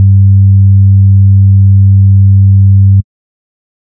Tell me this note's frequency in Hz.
98 Hz